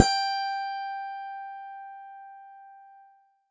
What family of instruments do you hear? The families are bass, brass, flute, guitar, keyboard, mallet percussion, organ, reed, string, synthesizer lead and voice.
keyboard